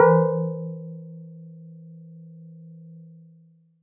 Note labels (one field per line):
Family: mallet percussion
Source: acoustic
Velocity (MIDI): 75